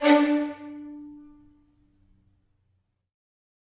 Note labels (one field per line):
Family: string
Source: acoustic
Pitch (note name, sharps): D4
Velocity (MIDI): 127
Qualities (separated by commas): reverb